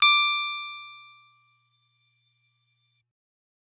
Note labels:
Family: guitar; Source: electronic; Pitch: D6; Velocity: 127; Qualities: bright

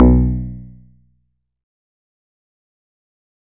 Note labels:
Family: guitar; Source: acoustic; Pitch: B1; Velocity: 50; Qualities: dark, distorted, fast decay

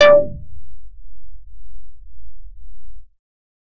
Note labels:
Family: bass; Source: synthesizer; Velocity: 100

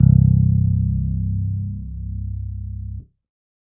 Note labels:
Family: bass; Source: electronic; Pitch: C1; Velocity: 25

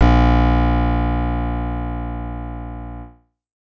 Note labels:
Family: keyboard; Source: synthesizer; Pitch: A#1; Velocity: 127; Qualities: distorted

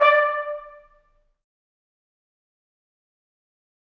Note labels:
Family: brass; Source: acoustic; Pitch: D5; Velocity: 50; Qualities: fast decay, reverb

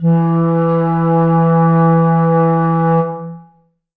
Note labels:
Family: reed; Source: acoustic; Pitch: E3; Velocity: 75; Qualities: dark, long release, reverb

